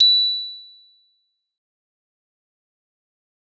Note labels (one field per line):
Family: mallet percussion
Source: acoustic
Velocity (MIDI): 50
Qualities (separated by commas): bright, fast decay